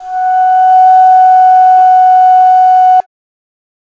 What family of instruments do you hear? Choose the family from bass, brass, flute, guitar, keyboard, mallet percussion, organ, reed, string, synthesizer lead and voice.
flute